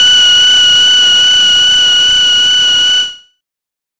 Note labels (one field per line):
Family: bass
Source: synthesizer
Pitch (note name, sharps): F#6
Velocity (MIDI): 100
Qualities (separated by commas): non-linear envelope